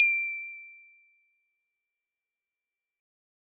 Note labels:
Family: guitar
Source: synthesizer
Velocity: 50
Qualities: bright

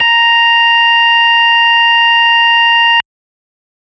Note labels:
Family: organ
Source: electronic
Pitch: A#5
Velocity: 127

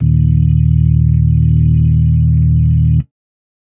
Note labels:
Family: organ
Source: electronic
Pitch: D#1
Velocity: 75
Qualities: dark

